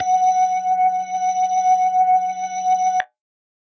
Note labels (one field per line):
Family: organ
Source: electronic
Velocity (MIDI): 50